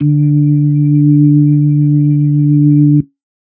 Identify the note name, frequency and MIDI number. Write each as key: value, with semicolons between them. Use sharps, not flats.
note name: D3; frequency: 146.8 Hz; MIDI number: 50